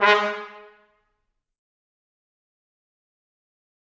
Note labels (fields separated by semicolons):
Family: brass; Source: acoustic; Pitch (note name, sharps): G#3; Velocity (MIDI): 127; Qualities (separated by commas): fast decay, percussive, reverb